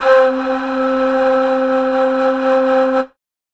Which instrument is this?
acoustic flute